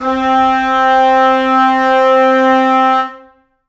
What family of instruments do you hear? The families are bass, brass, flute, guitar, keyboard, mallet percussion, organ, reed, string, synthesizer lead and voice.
reed